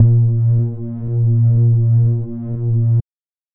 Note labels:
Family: bass; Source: synthesizer; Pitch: A#2; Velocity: 50; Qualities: dark

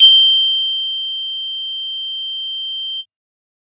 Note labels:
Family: bass; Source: synthesizer; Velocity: 25; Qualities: bright

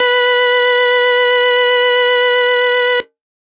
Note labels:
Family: organ; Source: electronic; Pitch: B4; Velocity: 75

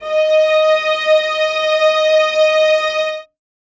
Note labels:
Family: string; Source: acoustic; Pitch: D#5; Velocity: 50; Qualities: reverb

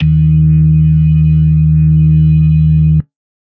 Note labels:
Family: organ; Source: electronic; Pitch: D#2; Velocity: 100; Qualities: dark

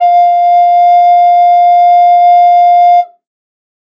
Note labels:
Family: flute; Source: acoustic; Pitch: F5; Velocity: 50

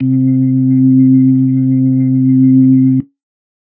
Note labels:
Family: organ; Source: electronic; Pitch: C3; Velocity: 50; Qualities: dark

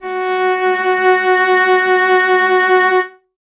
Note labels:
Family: string; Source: acoustic; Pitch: F#4; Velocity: 50; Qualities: reverb

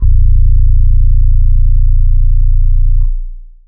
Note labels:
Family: keyboard; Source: electronic; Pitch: A#0; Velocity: 25; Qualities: dark, long release

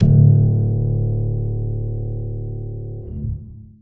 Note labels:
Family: keyboard; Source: acoustic; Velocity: 25; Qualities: dark, reverb

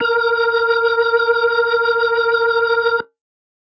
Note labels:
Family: organ; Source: electronic; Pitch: A#4; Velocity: 50

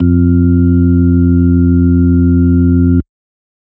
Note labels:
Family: organ; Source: electronic; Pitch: F2; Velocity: 25; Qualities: dark

